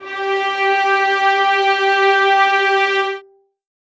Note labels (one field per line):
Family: string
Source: acoustic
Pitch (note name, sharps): G4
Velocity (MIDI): 50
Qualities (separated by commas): reverb